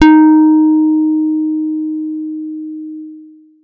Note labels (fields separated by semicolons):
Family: guitar; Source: electronic; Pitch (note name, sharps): D#4; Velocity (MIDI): 50; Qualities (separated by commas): long release